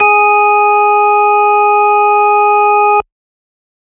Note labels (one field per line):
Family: organ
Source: electronic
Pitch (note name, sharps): G#4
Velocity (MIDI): 100